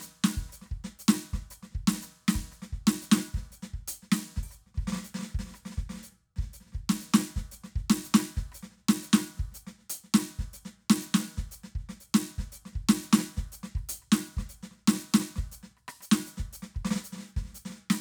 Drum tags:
songo, beat, 120 BPM, 4/4, crash, closed hi-hat, open hi-hat, hi-hat pedal, snare, cross-stick, kick

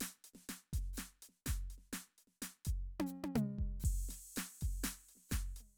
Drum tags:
cha-cha, beat, 124 BPM, 4/4, crash, closed hi-hat, open hi-hat, hi-hat pedal, snare, high tom, mid tom, kick

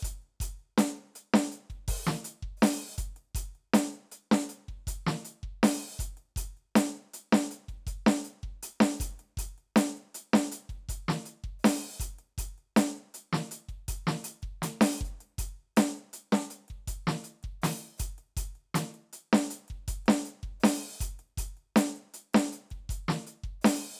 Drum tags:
funk, beat, 80 BPM, 4/4, closed hi-hat, open hi-hat, hi-hat pedal, snare, kick

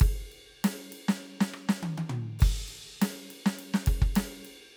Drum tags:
rock, beat, 100 BPM, 4/4, crash, ride, snare, cross-stick, high tom, mid tom, kick

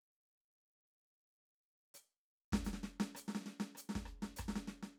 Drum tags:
maracatu, beat, 96 BPM, 4/4, hi-hat pedal, snare, cross-stick, kick

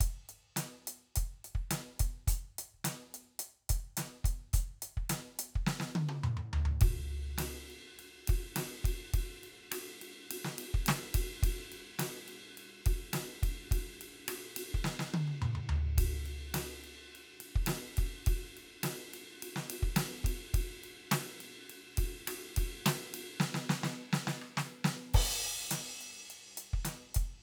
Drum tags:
rock, beat, 105 BPM, 4/4, crash, ride, closed hi-hat, snare, cross-stick, high tom, mid tom, floor tom, kick

